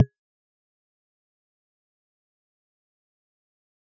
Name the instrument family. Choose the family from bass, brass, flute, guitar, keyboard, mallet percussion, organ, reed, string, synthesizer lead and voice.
mallet percussion